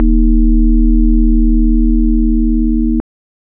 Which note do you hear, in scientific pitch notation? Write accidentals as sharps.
D#1